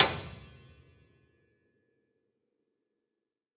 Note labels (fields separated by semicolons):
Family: keyboard; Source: acoustic; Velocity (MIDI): 100; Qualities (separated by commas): fast decay, percussive, reverb